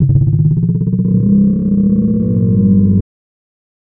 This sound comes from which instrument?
synthesizer voice